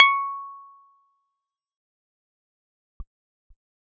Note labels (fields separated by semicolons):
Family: keyboard; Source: electronic; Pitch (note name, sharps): C#6; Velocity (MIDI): 127; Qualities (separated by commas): fast decay